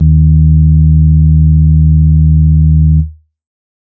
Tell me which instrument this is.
electronic organ